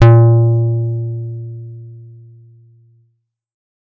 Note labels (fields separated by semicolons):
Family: guitar; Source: electronic; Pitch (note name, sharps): A#2; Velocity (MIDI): 75